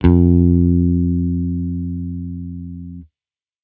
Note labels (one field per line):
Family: bass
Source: electronic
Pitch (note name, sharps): F2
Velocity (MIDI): 100